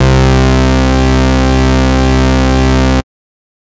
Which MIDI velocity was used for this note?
75